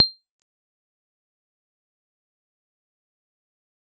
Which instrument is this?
electronic mallet percussion instrument